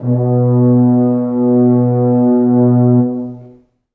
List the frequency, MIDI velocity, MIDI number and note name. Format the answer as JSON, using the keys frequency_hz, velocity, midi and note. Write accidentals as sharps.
{"frequency_hz": 123.5, "velocity": 25, "midi": 47, "note": "B2"}